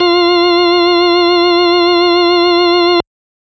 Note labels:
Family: organ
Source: electronic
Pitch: F4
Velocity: 25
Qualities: distorted

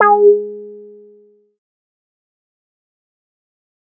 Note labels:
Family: bass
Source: synthesizer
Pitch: G#4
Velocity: 25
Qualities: distorted, fast decay

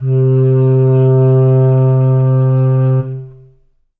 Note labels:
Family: reed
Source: acoustic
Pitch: C3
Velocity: 75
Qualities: dark, long release, reverb

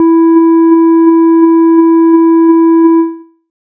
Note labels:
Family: bass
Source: synthesizer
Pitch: E4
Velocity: 100

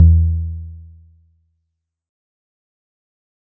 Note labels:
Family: guitar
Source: synthesizer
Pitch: E2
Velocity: 75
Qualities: dark, fast decay

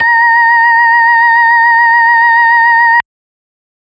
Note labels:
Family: organ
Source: electronic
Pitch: A#5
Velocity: 75

